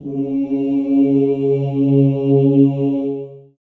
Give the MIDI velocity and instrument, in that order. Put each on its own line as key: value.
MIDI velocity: 127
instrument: acoustic voice